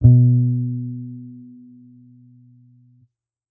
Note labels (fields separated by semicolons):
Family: bass; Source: electronic; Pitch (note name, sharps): B2; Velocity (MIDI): 25; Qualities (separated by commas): dark